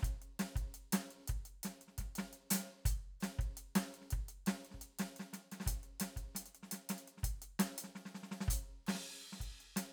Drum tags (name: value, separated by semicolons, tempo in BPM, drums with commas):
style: breakbeat; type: beat; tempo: 170 BPM; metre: 4/4; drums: crash, closed hi-hat, hi-hat pedal, snare, kick